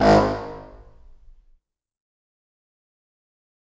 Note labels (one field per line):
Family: reed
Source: acoustic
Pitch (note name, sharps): G#1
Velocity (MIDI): 127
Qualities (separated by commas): fast decay, percussive, reverb